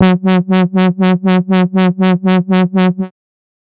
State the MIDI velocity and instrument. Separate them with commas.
25, synthesizer bass